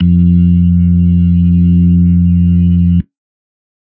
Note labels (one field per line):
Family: organ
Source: electronic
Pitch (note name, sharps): F2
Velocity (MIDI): 75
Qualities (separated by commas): dark